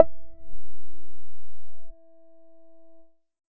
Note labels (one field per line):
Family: bass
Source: synthesizer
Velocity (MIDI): 25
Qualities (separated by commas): distorted